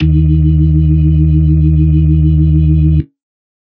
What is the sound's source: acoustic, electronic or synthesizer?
electronic